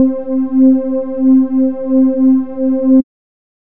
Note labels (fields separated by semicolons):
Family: bass; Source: synthesizer; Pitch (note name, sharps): C4; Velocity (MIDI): 127; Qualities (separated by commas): dark